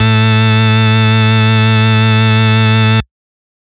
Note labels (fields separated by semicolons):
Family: organ; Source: electronic; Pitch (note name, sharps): A2; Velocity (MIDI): 50; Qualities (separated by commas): distorted